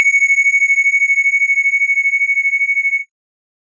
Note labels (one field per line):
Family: organ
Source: electronic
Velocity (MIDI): 25